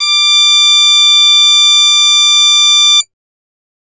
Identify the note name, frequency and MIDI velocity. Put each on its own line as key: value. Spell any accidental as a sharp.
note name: D6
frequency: 1175 Hz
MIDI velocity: 50